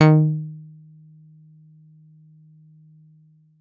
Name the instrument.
synthesizer guitar